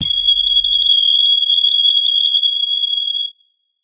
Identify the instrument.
electronic guitar